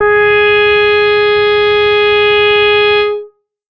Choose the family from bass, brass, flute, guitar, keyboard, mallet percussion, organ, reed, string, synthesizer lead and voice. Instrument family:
bass